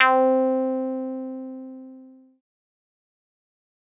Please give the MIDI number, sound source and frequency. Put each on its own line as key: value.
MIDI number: 60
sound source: synthesizer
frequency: 261.6 Hz